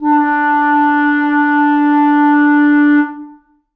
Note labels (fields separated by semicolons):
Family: reed; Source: acoustic; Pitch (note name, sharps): D4; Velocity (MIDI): 75; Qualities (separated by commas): dark, reverb